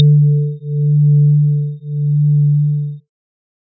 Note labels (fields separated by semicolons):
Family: organ; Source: electronic; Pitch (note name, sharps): D3; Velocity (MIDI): 100; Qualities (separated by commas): dark